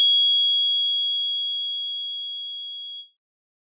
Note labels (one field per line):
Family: organ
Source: electronic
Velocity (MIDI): 25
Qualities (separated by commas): bright